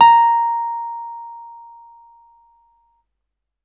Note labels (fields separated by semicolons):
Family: keyboard; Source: electronic; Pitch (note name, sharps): A#5; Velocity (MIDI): 127